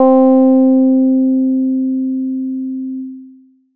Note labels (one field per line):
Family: bass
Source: synthesizer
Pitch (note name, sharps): C4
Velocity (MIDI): 25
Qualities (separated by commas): distorted